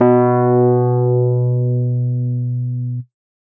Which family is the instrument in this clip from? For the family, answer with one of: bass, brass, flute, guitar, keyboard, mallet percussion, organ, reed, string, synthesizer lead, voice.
keyboard